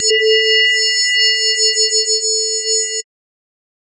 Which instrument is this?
synthesizer mallet percussion instrument